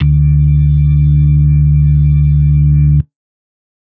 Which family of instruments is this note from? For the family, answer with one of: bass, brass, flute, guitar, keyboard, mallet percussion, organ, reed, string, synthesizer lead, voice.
organ